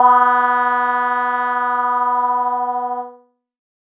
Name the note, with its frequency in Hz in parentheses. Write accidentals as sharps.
B3 (246.9 Hz)